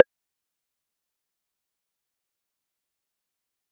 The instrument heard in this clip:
acoustic mallet percussion instrument